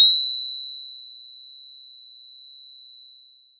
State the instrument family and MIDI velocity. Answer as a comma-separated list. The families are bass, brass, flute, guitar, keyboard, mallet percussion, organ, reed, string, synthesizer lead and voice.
mallet percussion, 25